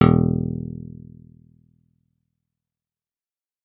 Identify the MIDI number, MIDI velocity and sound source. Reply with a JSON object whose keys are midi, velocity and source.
{"midi": 28, "velocity": 50, "source": "acoustic"}